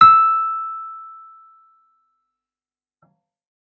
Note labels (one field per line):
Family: keyboard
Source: electronic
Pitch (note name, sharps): E6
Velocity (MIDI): 127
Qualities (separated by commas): fast decay